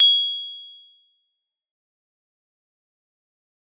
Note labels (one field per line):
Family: mallet percussion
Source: acoustic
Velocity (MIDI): 127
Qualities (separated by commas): bright, fast decay, percussive